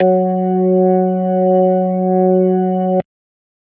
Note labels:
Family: organ; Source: electronic; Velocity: 50

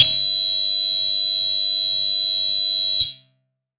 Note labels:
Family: guitar; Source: electronic; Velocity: 50; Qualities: bright, distorted

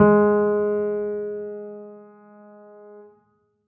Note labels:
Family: keyboard; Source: acoustic; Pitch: G#3; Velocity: 75; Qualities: reverb

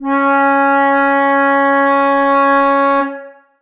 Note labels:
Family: flute; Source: acoustic; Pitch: C#4; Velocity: 127; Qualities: reverb

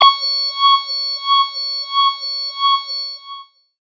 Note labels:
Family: voice; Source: synthesizer; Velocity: 100; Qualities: long release, non-linear envelope, tempo-synced

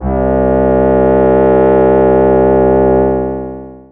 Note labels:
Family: voice; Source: synthesizer; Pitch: C2; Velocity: 100; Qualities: distorted, long release

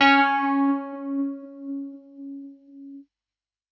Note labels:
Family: keyboard; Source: electronic; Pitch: C#4; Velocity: 127

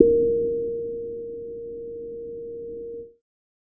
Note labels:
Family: bass; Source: synthesizer; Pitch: A#4; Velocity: 127; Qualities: dark

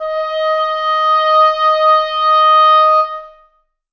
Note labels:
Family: reed; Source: acoustic; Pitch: D#5; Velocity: 127; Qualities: reverb

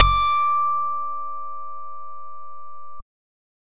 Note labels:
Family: bass; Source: synthesizer; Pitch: D6; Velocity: 127; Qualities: bright, distorted

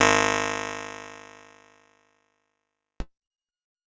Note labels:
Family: keyboard; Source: electronic; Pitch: G#1; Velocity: 25; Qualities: bright, fast decay

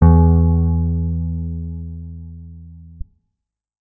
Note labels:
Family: guitar; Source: electronic; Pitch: E2; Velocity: 25; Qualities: reverb

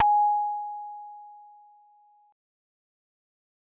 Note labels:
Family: mallet percussion; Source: acoustic; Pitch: G#5; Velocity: 50; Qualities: fast decay

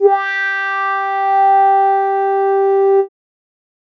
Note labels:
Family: keyboard; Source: synthesizer; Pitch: G4; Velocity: 50

